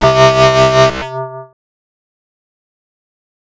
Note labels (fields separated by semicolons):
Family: bass; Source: synthesizer; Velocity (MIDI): 100; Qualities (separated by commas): distorted, fast decay, multiphonic